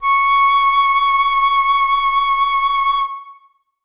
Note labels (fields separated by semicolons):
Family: flute; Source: acoustic; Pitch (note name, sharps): C#6; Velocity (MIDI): 100; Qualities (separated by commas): reverb